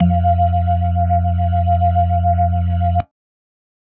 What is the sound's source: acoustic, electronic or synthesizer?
electronic